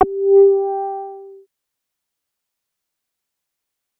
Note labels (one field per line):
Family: bass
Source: synthesizer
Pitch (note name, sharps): G4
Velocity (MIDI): 75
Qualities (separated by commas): distorted, fast decay